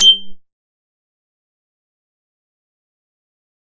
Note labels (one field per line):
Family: bass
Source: synthesizer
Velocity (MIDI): 100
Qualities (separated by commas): bright, distorted, fast decay, percussive